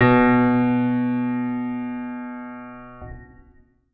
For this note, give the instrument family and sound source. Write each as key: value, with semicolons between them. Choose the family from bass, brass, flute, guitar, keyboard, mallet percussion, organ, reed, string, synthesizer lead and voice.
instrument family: organ; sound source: electronic